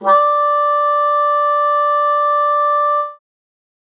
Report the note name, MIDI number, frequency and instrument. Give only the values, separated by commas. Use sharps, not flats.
D5, 74, 587.3 Hz, acoustic reed instrument